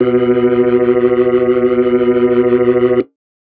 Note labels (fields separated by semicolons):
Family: organ; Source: electronic; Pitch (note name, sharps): B2; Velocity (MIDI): 25; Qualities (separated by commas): distorted